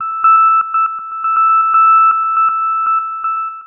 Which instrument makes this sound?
synthesizer lead